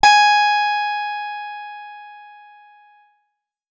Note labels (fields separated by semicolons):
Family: guitar; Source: acoustic; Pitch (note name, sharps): G#5; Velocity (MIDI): 50; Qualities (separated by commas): bright, distorted